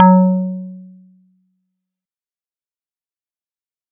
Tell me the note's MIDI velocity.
127